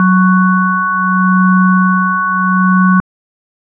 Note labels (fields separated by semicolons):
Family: organ; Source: electronic; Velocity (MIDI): 50